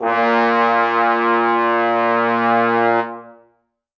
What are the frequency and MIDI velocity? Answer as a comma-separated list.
116.5 Hz, 100